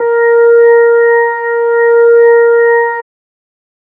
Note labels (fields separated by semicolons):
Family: organ; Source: electronic; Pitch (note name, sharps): A#4; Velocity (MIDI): 127